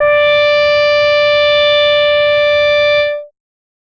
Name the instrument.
synthesizer bass